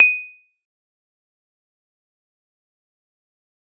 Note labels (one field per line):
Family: mallet percussion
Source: acoustic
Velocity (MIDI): 25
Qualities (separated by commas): fast decay, percussive